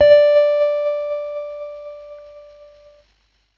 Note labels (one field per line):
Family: keyboard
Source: electronic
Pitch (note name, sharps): D5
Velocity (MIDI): 50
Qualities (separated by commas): distorted, tempo-synced